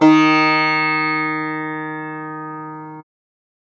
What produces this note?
acoustic guitar